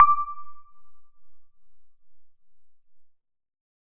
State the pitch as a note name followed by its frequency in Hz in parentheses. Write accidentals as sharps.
D6 (1175 Hz)